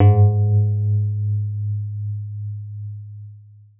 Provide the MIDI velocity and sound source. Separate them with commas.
100, electronic